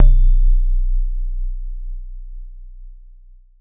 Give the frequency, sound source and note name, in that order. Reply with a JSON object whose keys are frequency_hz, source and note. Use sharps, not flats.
{"frequency_hz": 30.87, "source": "acoustic", "note": "B0"}